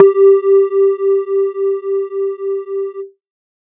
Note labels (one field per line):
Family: synthesizer lead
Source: synthesizer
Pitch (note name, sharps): G4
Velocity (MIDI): 100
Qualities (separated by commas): distorted